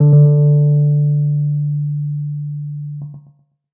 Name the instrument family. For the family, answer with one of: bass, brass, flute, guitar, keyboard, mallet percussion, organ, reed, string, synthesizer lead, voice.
keyboard